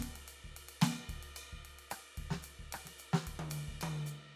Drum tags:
Brazilian baião, beat, 110 BPM, 4/4, ride, ride bell, open hi-hat, hi-hat pedal, snare, cross-stick, high tom, kick

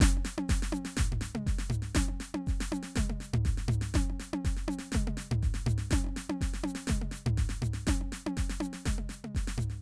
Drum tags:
Latin, beat, 122 BPM, 4/4, hi-hat pedal, snare, high tom, mid tom, floor tom, kick

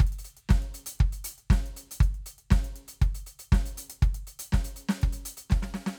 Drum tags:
disco, beat, 120 BPM, 4/4, closed hi-hat, snare, kick

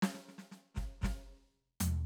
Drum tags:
samba, fill, 116 BPM, 4/4, closed hi-hat, snare, floor tom, kick

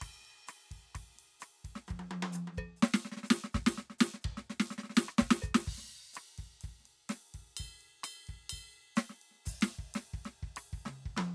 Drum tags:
bossa nova, beat, 127 BPM, 4/4, crash, ride, ride bell, hi-hat pedal, percussion, snare, cross-stick, high tom, mid tom, kick

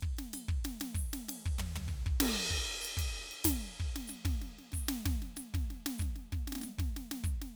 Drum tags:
Brazilian baião, beat, 95 BPM, 4/4, ride, ride bell, hi-hat pedal, snare, high tom, floor tom, kick

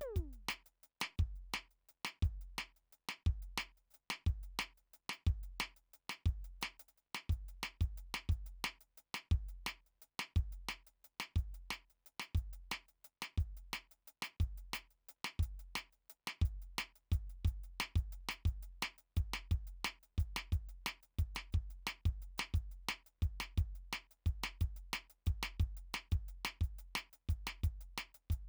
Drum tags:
chacarera, beat, 118 BPM, 4/4, closed hi-hat, hi-hat pedal, snare, high tom, kick

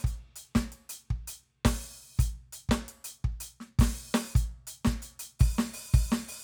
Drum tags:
rock shuffle, beat, 112 BPM, 4/4, closed hi-hat, open hi-hat, hi-hat pedal, snare, kick

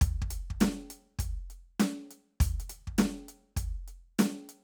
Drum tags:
rock, beat, 100 BPM, 4/4, closed hi-hat, snare, kick

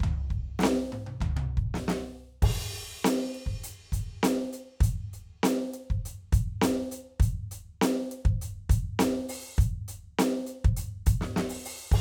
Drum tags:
rock, beat, 100 BPM, 4/4, crash, closed hi-hat, open hi-hat, hi-hat pedal, snare, high tom, mid tom, floor tom, kick

